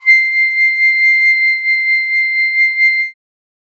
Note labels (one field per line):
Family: flute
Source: acoustic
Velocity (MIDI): 25